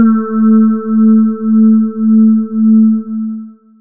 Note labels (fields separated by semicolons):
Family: voice; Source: synthesizer; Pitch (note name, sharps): A3; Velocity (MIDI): 25; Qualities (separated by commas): dark, long release